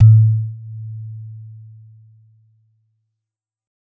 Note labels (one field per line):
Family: mallet percussion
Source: acoustic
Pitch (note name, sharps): A2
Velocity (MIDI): 75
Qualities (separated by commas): dark, non-linear envelope